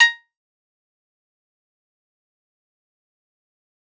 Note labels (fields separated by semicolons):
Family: guitar; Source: acoustic; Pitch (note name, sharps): A#5; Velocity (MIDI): 100; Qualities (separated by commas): bright, fast decay, percussive